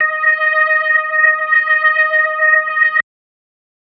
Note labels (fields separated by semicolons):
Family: organ; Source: electronic; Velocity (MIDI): 75